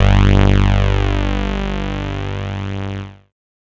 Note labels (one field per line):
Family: bass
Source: synthesizer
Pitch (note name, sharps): G1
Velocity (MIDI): 127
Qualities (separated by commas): bright, distorted